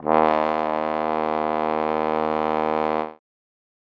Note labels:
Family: brass; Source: acoustic; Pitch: D#2; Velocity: 100; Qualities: bright

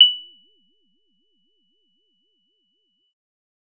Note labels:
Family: bass; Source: synthesizer; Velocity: 100; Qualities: bright, percussive

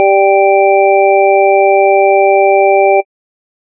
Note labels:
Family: organ; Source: electronic; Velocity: 127

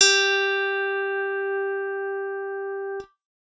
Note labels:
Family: guitar; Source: electronic; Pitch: G4; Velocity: 127; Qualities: bright, reverb

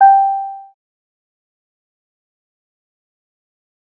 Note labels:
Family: bass; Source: synthesizer; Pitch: G5; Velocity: 25; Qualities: fast decay, percussive

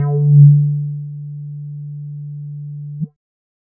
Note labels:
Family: bass; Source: synthesizer; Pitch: D3; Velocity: 25; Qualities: dark, distorted

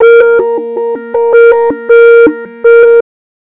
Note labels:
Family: bass; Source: synthesizer; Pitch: A#4; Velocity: 25; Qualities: tempo-synced

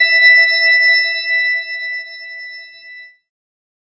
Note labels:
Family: keyboard; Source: synthesizer; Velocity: 25; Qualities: bright

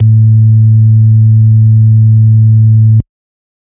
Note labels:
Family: organ; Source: electronic; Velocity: 127; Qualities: dark

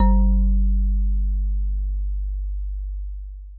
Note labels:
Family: mallet percussion; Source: acoustic; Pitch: G1; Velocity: 75; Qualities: long release

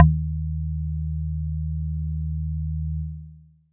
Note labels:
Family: mallet percussion; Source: acoustic; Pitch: D#2; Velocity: 127; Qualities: dark

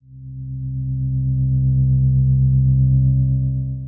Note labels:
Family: guitar; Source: electronic; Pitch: C2; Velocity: 75; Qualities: dark, long release

